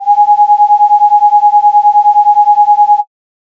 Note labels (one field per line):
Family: flute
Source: synthesizer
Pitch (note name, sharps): G#5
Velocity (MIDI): 75